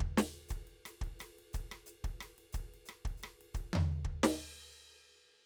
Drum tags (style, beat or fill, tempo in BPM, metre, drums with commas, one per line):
chacarera
beat
118 BPM
4/4
crash, ride, hi-hat pedal, snare, cross-stick, high tom, floor tom, kick